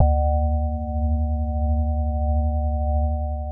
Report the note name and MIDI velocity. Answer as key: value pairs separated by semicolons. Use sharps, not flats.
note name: D2; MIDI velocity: 127